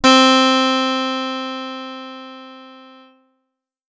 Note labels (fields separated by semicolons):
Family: guitar; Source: acoustic; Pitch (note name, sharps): C4; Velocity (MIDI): 100; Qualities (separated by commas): bright, distorted